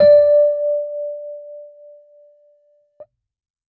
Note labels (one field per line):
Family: keyboard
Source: electronic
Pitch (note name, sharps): D5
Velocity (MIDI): 100